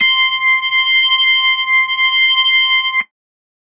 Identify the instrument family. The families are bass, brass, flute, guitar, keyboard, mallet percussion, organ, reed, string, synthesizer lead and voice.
organ